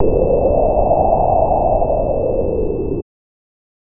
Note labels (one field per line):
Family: bass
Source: synthesizer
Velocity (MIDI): 25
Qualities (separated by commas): distorted